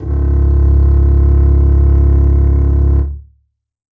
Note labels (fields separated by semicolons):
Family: string; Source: acoustic; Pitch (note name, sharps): C#1; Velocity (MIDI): 50; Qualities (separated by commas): reverb